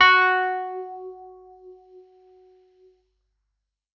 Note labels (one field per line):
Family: keyboard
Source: electronic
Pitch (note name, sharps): F#4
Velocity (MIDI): 100